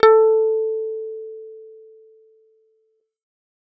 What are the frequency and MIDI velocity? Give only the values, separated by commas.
440 Hz, 100